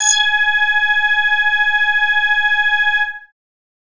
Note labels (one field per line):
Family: bass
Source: synthesizer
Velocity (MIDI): 50